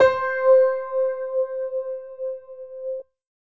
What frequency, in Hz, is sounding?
523.3 Hz